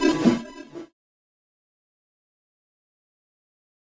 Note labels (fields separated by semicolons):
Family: keyboard; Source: electronic; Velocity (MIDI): 50; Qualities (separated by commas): bright, distorted, fast decay, non-linear envelope